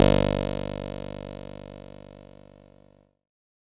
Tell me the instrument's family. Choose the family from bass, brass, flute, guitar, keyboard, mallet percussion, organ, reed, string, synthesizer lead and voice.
keyboard